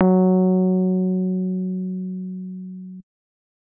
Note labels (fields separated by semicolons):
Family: keyboard; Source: electronic; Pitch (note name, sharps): F#3; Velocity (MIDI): 100; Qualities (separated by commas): dark